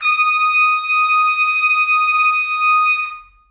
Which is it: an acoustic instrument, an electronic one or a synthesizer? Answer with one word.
acoustic